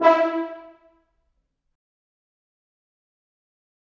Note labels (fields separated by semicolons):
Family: brass; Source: acoustic; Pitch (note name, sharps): E4; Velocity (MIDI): 100; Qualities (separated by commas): fast decay, reverb